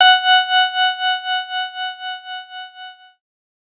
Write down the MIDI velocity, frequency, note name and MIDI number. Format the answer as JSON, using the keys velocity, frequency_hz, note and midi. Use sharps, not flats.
{"velocity": 25, "frequency_hz": 740, "note": "F#5", "midi": 78}